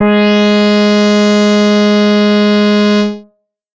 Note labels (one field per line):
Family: bass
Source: synthesizer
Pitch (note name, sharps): G#3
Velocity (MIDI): 75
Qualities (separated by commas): distorted